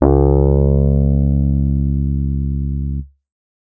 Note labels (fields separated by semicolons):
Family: keyboard; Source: electronic; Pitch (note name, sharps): C#2; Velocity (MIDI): 100; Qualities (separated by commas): distorted